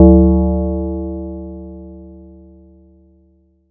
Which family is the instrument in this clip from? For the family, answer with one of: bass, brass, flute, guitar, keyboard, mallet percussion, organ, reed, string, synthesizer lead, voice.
mallet percussion